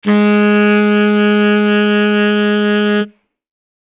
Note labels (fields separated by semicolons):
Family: reed; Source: acoustic; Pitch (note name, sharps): G#3; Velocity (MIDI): 75